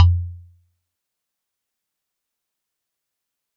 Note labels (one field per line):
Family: mallet percussion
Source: acoustic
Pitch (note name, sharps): F2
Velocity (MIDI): 50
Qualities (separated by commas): fast decay, percussive